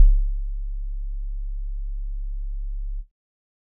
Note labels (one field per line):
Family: keyboard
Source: electronic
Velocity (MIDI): 25